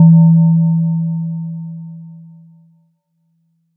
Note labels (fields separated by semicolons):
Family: mallet percussion; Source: electronic; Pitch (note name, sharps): E3; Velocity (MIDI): 25; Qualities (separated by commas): multiphonic